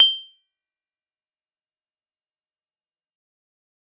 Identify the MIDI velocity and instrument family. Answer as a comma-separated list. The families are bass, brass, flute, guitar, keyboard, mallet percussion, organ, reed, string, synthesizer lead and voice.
75, guitar